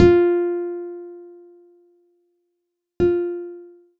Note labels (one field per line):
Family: guitar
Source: acoustic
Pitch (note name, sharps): F4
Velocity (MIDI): 127